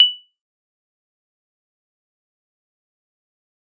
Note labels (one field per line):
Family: mallet percussion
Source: acoustic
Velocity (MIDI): 100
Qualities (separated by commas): bright, fast decay, percussive